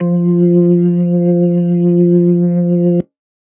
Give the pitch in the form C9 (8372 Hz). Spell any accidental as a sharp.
F3 (174.6 Hz)